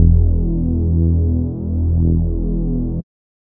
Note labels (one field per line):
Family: bass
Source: synthesizer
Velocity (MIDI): 75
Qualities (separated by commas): dark